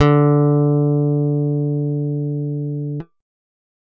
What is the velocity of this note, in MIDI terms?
50